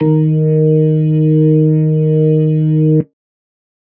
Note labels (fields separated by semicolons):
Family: organ; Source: electronic; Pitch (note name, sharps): D#3; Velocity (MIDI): 127